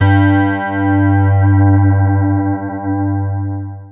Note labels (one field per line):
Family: guitar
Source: electronic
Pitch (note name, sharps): G2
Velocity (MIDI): 75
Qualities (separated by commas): long release, multiphonic, non-linear envelope